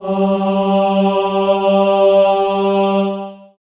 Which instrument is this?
acoustic voice